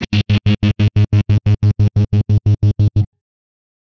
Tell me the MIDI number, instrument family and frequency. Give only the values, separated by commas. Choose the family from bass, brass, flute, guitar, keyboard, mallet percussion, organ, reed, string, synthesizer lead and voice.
44, guitar, 103.8 Hz